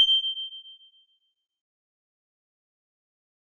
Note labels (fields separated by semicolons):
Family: mallet percussion; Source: acoustic; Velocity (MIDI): 50; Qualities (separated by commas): bright, fast decay